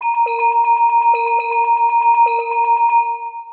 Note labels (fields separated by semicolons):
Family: mallet percussion; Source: synthesizer; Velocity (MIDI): 25; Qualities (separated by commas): long release, multiphonic, tempo-synced